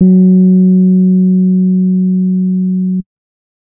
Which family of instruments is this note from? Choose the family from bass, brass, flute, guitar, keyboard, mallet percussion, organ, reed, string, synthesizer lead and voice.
keyboard